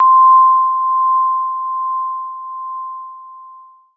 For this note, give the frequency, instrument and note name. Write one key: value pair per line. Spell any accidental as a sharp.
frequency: 1047 Hz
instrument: electronic keyboard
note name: C6